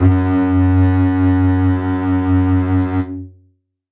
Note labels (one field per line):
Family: string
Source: acoustic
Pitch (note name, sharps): F#2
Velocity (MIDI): 127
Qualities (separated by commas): reverb